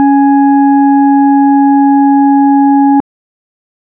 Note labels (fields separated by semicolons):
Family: organ; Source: electronic; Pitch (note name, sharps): C#4; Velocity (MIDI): 100; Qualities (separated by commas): dark